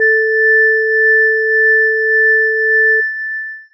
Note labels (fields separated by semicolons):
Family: mallet percussion; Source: electronic; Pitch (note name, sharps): A4; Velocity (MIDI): 25; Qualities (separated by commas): long release